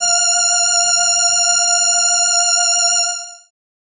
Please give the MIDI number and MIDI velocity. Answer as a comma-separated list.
77, 50